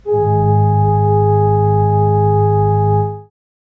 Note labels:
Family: organ; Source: acoustic; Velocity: 127; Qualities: dark, reverb

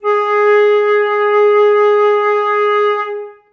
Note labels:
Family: flute; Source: acoustic; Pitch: G#4; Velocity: 25; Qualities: reverb

